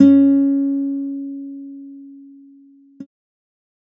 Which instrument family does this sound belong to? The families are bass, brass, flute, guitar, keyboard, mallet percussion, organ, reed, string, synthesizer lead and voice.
guitar